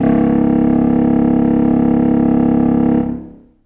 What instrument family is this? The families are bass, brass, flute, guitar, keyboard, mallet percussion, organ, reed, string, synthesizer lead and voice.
reed